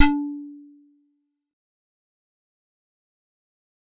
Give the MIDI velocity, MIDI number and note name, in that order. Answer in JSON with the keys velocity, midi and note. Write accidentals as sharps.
{"velocity": 50, "midi": 62, "note": "D4"}